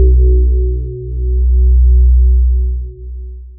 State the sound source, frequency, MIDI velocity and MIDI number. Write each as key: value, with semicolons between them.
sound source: synthesizer; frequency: 61.74 Hz; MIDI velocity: 75; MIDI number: 35